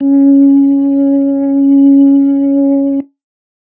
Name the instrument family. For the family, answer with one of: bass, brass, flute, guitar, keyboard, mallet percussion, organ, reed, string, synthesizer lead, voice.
organ